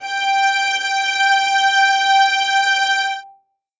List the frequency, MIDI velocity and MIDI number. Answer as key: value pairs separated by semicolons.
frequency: 784 Hz; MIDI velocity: 100; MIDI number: 79